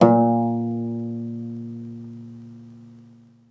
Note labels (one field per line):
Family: guitar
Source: acoustic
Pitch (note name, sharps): A#2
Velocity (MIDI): 75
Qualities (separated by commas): reverb